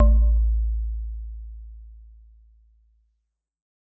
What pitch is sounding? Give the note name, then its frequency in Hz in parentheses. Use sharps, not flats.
A1 (55 Hz)